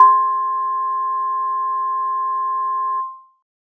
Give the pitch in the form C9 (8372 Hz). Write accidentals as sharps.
C6 (1047 Hz)